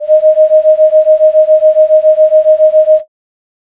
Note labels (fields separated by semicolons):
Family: flute; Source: synthesizer; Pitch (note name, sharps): D#5; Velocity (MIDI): 50